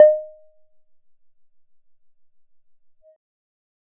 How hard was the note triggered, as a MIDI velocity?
25